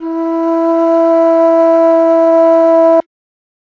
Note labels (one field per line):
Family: flute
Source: acoustic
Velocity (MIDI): 50